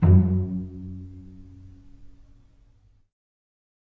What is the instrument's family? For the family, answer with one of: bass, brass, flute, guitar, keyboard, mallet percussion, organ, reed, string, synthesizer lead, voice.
string